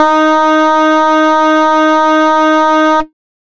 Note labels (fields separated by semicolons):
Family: bass; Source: synthesizer; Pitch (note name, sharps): D#4; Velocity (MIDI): 127; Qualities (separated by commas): bright, distorted, multiphonic, tempo-synced